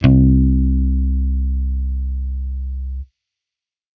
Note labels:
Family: bass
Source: electronic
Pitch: C2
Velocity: 100

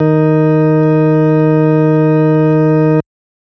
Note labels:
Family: organ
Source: electronic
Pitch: D#3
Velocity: 25

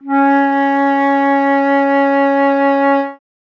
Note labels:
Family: flute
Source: acoustic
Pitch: C#4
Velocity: 100

